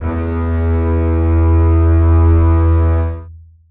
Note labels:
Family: string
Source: acoustic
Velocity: 127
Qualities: long release, reverb

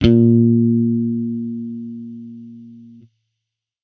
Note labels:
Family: bass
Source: electronic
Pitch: A#2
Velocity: 100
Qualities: distorted

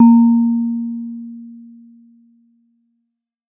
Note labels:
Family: mallet percussion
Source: acoustic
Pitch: A#3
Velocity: 25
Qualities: dark

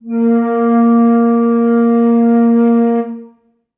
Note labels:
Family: flute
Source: acoustic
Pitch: A#3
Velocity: 50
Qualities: dark, reverb

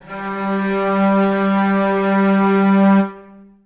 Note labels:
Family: string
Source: acoustic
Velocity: 50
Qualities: long release, reverb

